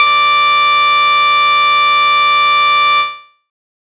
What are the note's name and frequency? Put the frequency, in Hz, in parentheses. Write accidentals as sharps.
D6 (1175 Hz)